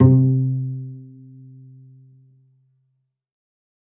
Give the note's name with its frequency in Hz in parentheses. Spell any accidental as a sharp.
C3 (130.8 Hz)